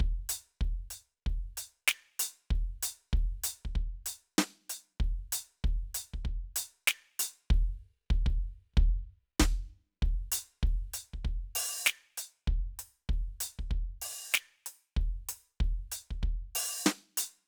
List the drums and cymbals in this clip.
crash, ride, closed hi-hat, open hi-hat, hi-hat pedal, snare and kick